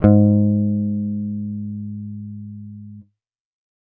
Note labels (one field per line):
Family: bass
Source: electronic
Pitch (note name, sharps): G#2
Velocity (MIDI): 75